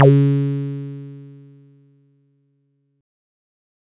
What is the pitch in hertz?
138.6 Hz